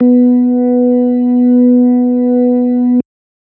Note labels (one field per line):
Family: organ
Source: electronic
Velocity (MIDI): 100